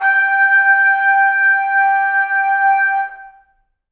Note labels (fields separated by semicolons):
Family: brass; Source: acoustic; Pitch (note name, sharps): G5; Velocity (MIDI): 50; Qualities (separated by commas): reverb